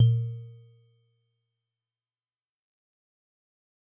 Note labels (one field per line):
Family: mallet percussion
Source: acoustic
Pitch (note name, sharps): A#2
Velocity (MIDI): 127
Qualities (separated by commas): fast decay, percussive